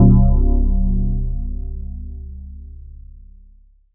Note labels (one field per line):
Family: mallet percussion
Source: electronic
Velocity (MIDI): 100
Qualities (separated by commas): long release